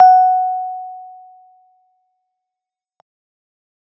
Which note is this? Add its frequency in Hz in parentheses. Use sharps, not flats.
F#5 (740 Hz)